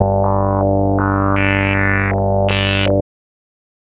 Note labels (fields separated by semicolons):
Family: bass; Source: synthesizer; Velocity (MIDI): 75; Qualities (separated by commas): tempo-synced